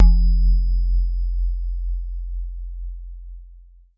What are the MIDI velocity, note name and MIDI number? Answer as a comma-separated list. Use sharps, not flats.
100, F1, 29